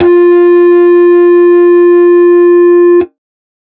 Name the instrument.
electronic guitar